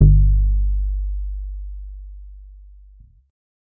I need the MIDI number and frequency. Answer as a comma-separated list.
31, 49 Hz